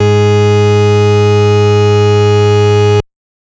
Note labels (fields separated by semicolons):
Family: organ; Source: electronic; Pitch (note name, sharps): G#2; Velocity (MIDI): 127; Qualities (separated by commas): bright, distorted